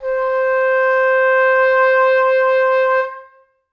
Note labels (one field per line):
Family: reed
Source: acoustic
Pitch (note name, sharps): C5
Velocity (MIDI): 50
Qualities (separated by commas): reverb